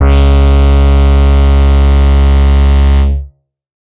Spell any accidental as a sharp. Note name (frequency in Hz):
C#2 (69.3 Hz)